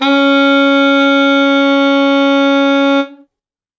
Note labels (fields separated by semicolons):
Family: reed; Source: acoustic; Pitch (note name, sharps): C#4; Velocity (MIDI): 100; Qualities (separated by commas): reverb